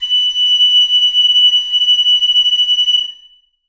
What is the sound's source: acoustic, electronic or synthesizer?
acoustic